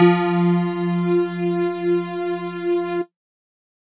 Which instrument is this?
electronic mallet percussion instrument